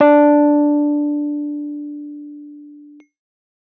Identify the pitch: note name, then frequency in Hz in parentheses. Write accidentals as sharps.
D4 (293.7 Hz)